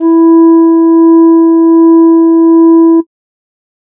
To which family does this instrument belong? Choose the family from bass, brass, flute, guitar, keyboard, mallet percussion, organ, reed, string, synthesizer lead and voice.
flute